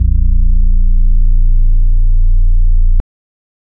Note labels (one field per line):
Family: organ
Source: electronic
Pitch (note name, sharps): A#0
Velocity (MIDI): 50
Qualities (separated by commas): dark